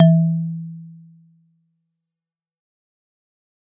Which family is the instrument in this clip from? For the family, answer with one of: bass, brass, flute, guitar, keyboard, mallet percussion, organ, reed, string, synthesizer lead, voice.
mallet percussion